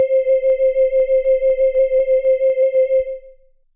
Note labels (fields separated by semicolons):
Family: mallet percussion; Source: electronic; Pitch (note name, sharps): C5; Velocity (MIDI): 127; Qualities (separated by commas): bright, distorted, multiphonic